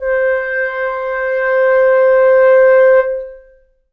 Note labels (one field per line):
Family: reed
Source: acoustic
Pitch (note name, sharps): C5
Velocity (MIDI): 50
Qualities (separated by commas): long release, reverb